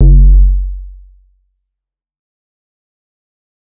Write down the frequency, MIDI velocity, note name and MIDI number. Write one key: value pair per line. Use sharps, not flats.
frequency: 46.25 Hz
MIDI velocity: 100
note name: F#1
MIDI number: 30